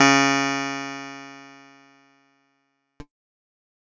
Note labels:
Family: keyboard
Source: electronic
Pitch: C#3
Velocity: 100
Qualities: bright

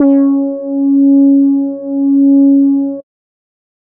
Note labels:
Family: bass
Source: synthesizer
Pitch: C#4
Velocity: 50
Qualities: dark

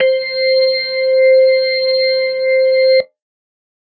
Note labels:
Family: organ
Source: electronic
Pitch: C5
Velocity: 25

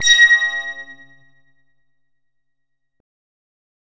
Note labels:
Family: bass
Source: synthesizer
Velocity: 127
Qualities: bright, distorted

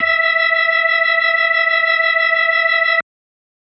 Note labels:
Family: organ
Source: electronic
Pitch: E5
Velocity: 75

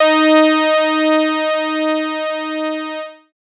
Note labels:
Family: bass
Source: synthesizer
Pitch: D#4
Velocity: 100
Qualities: bright, distorted

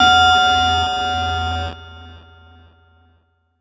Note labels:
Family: keyboard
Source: electronic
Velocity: 25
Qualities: bright, distorted

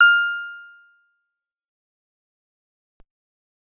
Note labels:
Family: guitar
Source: acoustic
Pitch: F6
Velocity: 25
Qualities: fast decay, percussive

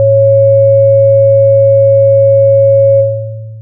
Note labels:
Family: synthesizer lead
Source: synthesizer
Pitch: A2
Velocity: 127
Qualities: long release

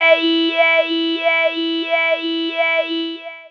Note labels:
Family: voice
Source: synthesizer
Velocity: 50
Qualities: long release, non-linear envelope, tempo-synced

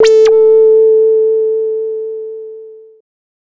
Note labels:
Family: bass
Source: synthesizer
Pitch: A4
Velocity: 127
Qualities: distorted

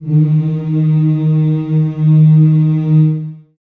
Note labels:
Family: voice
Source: acoustic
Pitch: D#3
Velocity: 75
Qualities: long release, reverb

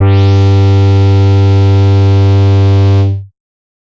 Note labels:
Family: bass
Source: synthesizer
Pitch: G2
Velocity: 50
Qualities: bright, distorted

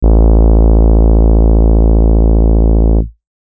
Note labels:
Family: keyboard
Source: electronic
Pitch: A1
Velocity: 100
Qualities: dark

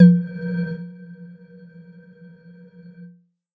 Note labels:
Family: mallet percussion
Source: electronic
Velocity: 100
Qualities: dark, non-linear envelope

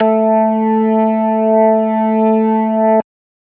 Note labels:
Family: organ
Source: electronic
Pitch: A3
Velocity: 127

